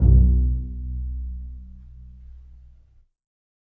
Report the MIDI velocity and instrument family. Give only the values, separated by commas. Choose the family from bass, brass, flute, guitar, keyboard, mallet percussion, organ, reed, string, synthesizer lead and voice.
75, string